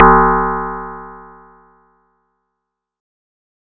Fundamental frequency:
34.65 Hz